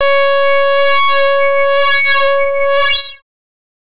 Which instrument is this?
synthesizer bass